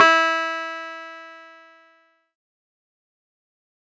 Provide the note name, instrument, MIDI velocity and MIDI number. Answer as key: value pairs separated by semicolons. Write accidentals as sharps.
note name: E4; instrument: electronic keyboard; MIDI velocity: 25; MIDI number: 64